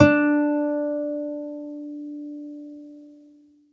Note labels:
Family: string; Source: acoustic; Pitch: D4; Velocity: 25; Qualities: reverb

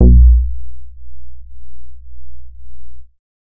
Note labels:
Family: bass; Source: synthesizer; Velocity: 50; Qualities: dark, distorted

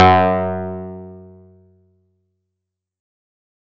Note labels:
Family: guitar; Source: acoustic; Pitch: F#2; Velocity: 100; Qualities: distorted, fast decay

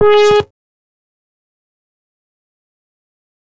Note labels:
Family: bass; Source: synthesizer; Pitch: G#4; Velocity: 100; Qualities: fast decay, percussive

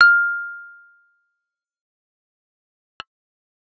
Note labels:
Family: bass; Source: synthesizer; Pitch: F6; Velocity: 75; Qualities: fast decay, percussive

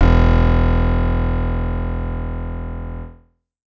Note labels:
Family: keyboard; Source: synthesizer; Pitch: E1; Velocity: 127; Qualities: distorted

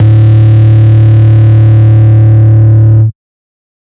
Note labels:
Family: bass; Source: synthesizer; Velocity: 25; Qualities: bright, distorted, multiphonic

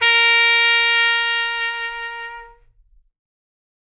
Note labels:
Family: brass; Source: acoustic; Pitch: A#4; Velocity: 100; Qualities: bright

